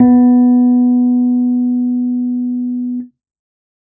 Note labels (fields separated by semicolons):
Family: keyboard; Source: electronic; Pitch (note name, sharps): B3; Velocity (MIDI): 75; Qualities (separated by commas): dark